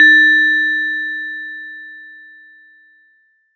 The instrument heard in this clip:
acoustic mallet percussion instrument